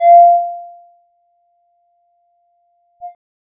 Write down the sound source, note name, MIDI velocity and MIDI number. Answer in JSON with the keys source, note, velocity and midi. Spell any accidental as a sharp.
{"source": "synthesizer", "note": "F5", "velocity": 50, "midi": 77}